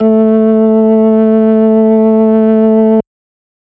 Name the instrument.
electronic organ